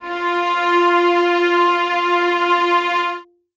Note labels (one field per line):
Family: string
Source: acoustic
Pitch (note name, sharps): F4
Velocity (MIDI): 75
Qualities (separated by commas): reverb